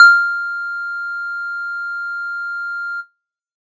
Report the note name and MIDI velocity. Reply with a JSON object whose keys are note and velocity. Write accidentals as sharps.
{"note": "F6", "velocity": 25}